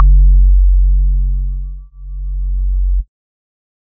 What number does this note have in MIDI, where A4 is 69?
30